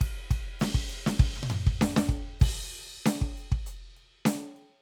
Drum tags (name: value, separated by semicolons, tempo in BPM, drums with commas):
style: Latin funk; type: beat; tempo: 100 BPM; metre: 4/4; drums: crash, ride, ride bell, closed hi-hat, hi-hat pedal, snare, high tom, mid tom, kick